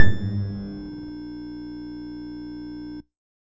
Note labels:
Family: bass; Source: synthesizer; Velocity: 50; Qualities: distorted

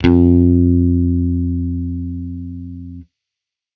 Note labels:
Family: bass; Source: electronic; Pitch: F2; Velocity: 127

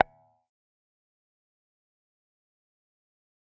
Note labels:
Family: guitar; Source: electronic; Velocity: 25; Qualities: fast decay, percussive

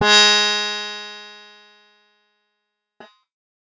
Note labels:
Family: guitar; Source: acoustic; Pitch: G#3; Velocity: 100; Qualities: bright, distorted

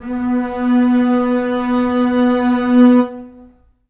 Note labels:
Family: string; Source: acoustic; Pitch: B3; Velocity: 25; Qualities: long release, reverb

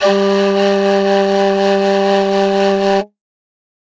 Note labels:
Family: flute; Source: acoustic; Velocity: 75

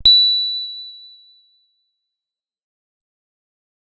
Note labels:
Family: guitar; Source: electronic; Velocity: 50; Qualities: fast decay

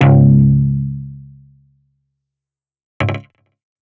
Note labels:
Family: guitar; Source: electronic; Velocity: 127; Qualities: distorted, fast decay

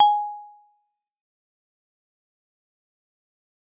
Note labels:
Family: mallet percussion; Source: acoustic; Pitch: G#5; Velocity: 100; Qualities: fast decay, percussive

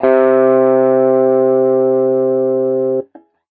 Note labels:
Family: guitar; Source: electronic; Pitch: C3; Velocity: 50; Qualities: distorted

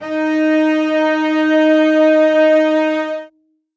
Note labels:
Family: string; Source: acoustic; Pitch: D#4; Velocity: 100; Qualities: reverb

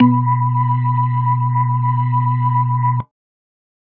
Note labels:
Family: organ; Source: electronic; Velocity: 127

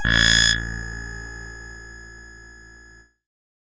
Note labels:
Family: keyboard; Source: synthesizer; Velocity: 100; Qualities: bright, distorted

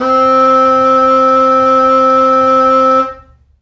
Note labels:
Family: reed; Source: acoustic; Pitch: C4; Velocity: 75; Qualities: distorted, reverb

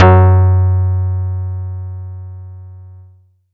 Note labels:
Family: guitar; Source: acoustic; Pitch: F#2; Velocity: 50

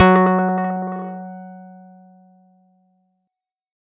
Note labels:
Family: guitar; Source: electronic; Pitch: F#3; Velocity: 100

